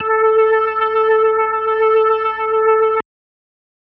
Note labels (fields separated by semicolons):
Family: organ; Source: electronic; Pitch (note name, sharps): A4; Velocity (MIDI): 50